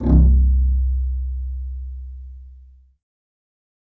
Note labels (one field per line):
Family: string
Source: acoustic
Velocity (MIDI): 100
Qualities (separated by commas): reverb